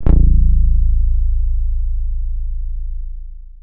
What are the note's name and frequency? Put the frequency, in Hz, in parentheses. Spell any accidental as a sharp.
A0 (27.5 Hz)